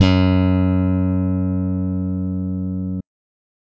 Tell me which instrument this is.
electronic bass